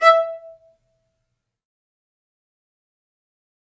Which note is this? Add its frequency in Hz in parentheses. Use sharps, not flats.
E5 (659.3 Hz)